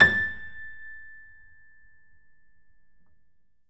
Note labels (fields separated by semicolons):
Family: keyboard; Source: acoustic; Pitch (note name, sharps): A6; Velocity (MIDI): 127; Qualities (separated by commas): reverb